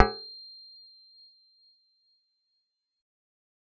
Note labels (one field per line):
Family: bass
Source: synthesizer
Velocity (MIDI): 25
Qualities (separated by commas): fast decay, percussive, reverb